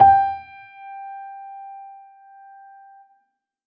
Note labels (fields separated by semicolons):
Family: keyboard; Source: acoustic; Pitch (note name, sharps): G5; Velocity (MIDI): 75